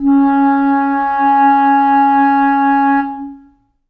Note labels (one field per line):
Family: reed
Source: acoustic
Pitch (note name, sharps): C#4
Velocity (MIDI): 25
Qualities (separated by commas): dark, long release, reverb